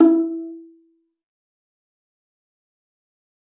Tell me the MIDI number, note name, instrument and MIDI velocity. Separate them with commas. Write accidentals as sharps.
64, E4, acoustic string instrument, 50